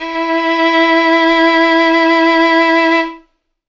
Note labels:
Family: string; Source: acoustic; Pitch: E4; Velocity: 25; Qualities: bright

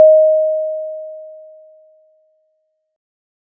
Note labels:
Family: mallet percussion; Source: acoustic; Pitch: D#5; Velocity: 25; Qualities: bright

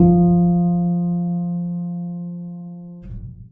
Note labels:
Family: keyboard; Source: acoustic; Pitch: F3; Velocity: 25; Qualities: dark, reverb

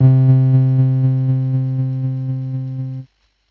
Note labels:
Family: keyboard; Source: electronic; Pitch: C3; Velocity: 50; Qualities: dark, distorted, tempo-synced

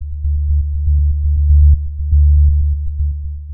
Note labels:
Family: synthesizer lead; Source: synthesizer; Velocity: 25; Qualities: dark, long release, tempo-synced

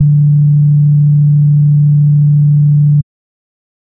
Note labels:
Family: bass; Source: synthesizer; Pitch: D3; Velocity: 50; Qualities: dark

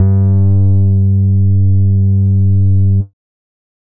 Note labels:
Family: bass; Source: synthesizer; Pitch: G2; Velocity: 100; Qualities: distorted

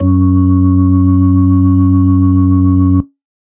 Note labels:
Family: organ; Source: electronic; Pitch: F#2; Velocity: 50; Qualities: dark

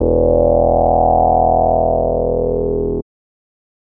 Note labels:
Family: bass; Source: synthesizer; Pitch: E1; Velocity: 100; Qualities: distorted

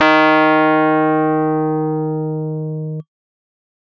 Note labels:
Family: keyboard; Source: electronic; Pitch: D#3; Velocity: 127; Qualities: distorted

